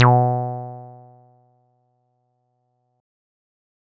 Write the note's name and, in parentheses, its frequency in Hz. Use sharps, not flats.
B2 (123.5 Hz)